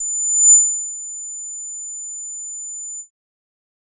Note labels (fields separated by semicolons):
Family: bass; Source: synthesizer; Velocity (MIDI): 100; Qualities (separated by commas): bright, distorted